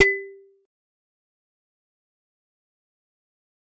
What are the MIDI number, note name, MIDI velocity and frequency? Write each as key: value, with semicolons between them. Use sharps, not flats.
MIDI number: 67; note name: G4; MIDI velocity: 50; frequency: 392 Hz